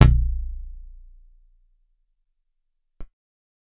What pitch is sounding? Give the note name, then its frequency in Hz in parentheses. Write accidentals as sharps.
A#0 (29.14 Hz)